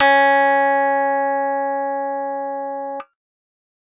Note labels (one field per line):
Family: keyboard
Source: electronic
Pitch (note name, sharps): C#4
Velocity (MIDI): 127